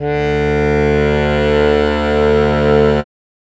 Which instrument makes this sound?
acoustic keyboard